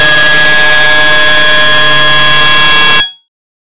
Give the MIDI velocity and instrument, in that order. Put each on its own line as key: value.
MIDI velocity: 50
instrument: synthesizer bass